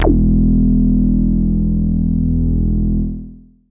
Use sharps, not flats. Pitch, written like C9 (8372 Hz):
E1 (41.2 Hz)